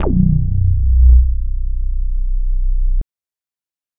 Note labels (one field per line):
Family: bass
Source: synthesizer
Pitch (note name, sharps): B0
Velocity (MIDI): 25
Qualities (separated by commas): distorted